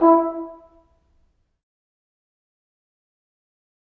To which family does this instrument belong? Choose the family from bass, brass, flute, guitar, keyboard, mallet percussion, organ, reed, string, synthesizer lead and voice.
brass